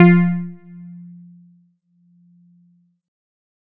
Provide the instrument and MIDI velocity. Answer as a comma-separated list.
electronic keyboard, 100